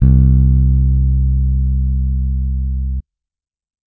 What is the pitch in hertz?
65.41 Hz